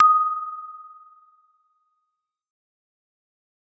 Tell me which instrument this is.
acoustic mallet percussion instrument